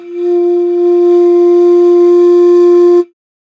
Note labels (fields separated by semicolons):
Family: flute; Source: acoustic; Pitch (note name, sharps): F4; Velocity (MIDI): 25